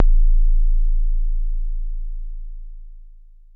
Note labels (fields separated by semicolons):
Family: keyboard; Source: electronic; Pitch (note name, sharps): A0; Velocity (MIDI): 100; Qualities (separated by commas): dark, long release